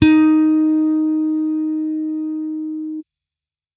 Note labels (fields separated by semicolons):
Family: bass; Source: electronic; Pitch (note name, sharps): D#4; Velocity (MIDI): 75